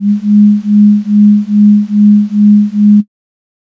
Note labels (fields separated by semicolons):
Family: flute; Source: synthesizer; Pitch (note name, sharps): G#3; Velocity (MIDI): 50; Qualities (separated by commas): dark